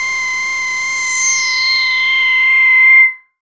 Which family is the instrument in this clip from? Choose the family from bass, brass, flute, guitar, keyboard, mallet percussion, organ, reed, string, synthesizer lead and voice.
bass